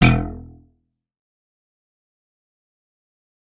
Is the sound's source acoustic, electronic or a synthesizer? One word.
electronic